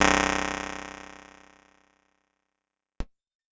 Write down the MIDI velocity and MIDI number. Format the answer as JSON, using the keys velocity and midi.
{"velocity": 25, "midi": 24}